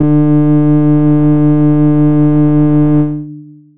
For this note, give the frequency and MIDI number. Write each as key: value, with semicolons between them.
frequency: 146.8 Hz; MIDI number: 50